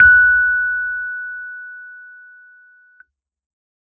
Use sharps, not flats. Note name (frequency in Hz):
F#6 (1480 Hz)